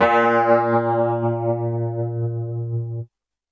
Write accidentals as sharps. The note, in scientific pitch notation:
A#2